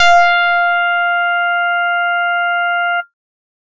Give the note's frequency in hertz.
698.5 Hz